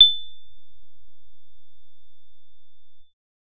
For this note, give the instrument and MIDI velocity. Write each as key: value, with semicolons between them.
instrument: synthesizer bass; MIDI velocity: 50